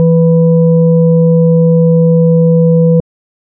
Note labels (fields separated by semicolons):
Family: organ; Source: electronic; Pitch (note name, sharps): E3; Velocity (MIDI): 50; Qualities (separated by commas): dark